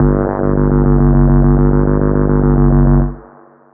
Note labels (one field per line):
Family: bass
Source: synthesizer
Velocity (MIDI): 75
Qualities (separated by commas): long release, reverb